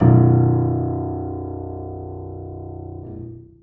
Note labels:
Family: keyboard; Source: acoustic; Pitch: B0; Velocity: 75; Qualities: reverb

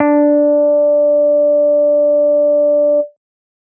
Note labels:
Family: bass; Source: synthesizer; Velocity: 100

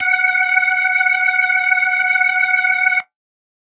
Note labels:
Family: organ; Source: electronic; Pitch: F#5; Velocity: 127

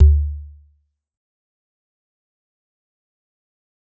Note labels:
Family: mallet percussion; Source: acoustic; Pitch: D2; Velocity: 100; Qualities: dark, fast decay, percussive

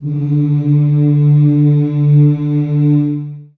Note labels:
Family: voice; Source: acoustic; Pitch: D3; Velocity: 25; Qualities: long release, reverb

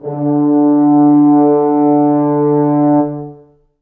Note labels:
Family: brass; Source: acoustic; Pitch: D3; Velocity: 75; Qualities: dark, long release, reverb

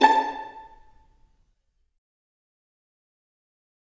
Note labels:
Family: string; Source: acoustic; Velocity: 50; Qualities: fast decay, percussive, reverb

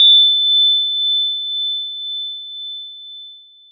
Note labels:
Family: mallet percussion; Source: acoustic; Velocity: 127; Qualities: bright, long release

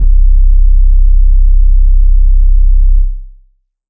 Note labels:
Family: organ; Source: electronic; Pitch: C1; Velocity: 50; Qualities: dark, long release

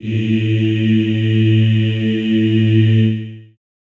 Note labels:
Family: voice; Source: acoustic; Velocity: 100; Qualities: long release, reverb

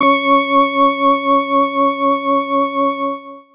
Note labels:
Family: organ; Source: electronic; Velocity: 25; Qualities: distorted

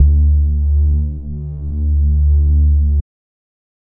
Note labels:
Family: bass; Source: synthesizer; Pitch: D2; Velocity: 50; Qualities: dark

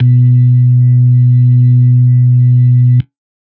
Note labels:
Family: organ; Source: electronic; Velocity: 50; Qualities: dark

